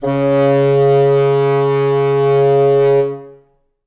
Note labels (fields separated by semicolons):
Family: reed; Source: acoustic; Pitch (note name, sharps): C#3; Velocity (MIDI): 75; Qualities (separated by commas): reverb